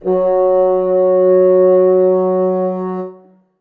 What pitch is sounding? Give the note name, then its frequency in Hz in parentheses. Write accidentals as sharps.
F#3 (185 Hz)